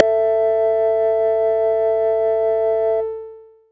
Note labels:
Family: bass; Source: synthesizer; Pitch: A3; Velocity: 100; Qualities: long release, multiphonic

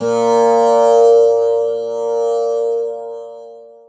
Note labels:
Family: guitar; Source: acoustic; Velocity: 50; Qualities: bright, long release, multiphonic, reverb

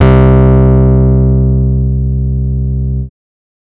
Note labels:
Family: bass; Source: synthesizer; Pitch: C2; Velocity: 75; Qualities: distorted

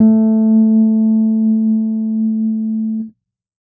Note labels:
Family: keyboard; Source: electronic; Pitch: A3; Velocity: 50; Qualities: dark

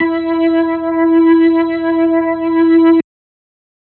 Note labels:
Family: organ; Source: electronic; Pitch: E4; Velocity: 127

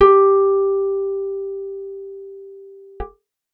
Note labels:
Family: guitar; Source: acoustic; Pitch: G4; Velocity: 75

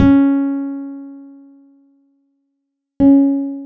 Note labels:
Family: guitar; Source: acoustic; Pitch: C#4; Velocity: 75

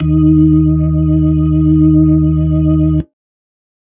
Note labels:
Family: organ; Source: electronic; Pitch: D#2; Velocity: 127

